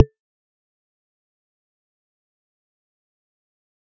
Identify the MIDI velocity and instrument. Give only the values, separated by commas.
25, acoustic mallet percussion instrument